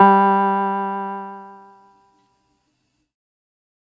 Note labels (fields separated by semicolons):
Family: keyboard; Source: electronic; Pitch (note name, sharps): G3; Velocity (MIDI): 25